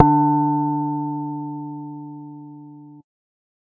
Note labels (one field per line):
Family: bass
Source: synthesizer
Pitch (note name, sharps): D3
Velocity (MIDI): 127